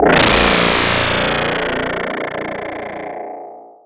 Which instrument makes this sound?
electronic mallet percussion instrument